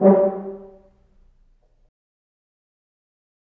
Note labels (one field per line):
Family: brass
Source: acoustic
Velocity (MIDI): 25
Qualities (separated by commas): dark, fast decay, percussive, reverb